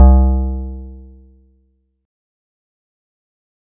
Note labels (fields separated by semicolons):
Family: keyboard; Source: electronic; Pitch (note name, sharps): C2; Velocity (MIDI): 25; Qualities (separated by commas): dark, fast decay